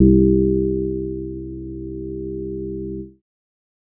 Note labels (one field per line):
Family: bass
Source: synthesizer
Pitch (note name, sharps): C2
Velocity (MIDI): 75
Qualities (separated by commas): dark